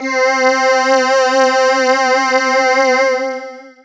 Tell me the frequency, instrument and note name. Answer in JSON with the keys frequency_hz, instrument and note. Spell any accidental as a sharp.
{"frequency_hz": 261.6, "instrument": "synthesizer voice", "note": "C4"}